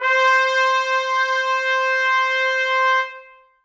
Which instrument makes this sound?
acoustic brass instrument